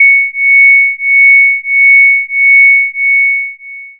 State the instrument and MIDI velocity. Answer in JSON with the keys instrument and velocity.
{"instrument": "synthesizer bass", "velocity": 100}